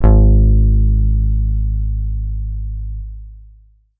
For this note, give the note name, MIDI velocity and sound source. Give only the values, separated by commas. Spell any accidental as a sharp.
G#1, 50, electronic